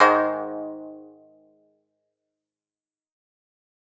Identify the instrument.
acoustic guitar